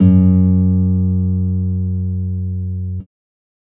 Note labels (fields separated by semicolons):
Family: guitar; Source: electronic; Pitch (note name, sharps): F#2; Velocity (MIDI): 25